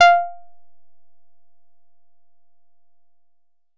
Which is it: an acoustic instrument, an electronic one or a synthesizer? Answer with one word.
synthesizer